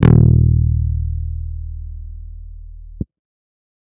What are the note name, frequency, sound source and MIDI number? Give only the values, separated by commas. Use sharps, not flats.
D#1, 38.89 Hz, electronic, 27